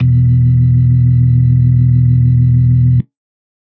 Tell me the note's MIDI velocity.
50